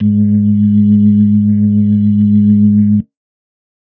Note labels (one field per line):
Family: organ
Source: electronic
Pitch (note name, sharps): G#2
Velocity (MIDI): 127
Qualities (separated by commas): dark